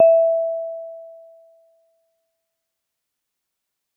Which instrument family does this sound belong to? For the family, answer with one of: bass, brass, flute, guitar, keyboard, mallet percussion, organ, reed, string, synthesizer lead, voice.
mallet percussion